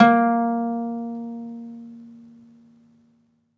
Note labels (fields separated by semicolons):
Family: guitar; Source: acoustic; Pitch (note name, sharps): A#3; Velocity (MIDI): 25; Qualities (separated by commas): reverb